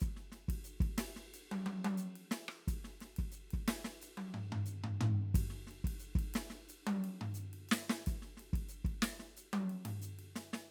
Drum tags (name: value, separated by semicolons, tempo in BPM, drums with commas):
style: folk rock; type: beat; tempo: 90 BPM; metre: 4/4; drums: ride, ride bell, hi-hat pedal, snare, cross-stick, high tom, floor tom, kick